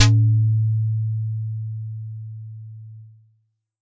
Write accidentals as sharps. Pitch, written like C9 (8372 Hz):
A2 (110 Hz)